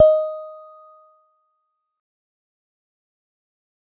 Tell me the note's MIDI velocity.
50